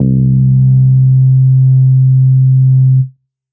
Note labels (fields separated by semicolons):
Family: bass; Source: synthesizer; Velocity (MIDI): 127; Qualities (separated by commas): dark